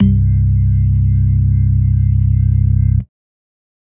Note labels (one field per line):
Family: organ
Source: electronic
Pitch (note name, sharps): C1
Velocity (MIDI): 75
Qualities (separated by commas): dark